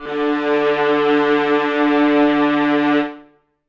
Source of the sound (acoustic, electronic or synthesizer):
acoustic